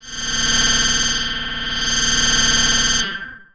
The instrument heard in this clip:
synthesizer bass